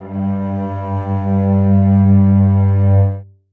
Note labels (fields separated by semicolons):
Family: string; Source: acoustic; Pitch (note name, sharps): G2; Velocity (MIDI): 75; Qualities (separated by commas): reverb